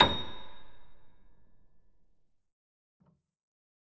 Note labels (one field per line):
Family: keyboard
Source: acoustic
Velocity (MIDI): 50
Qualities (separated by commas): fast decay, reverb